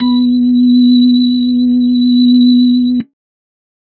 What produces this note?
electronic organ